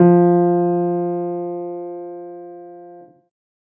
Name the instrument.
acoustic keyboard